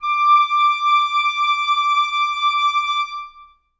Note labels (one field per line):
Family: reed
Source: acoustic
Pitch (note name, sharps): D6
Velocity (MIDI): 127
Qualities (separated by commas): long release, reverb